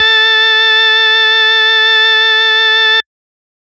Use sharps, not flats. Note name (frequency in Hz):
A4 (440 Hz)